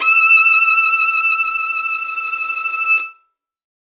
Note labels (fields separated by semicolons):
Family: string; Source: acoustic; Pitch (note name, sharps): E6; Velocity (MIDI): 127; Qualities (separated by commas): reverb